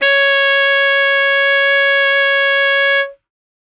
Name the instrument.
acoustic reed instrument